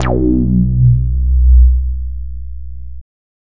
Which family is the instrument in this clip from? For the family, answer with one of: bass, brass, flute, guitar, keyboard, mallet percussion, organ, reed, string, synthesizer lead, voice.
bass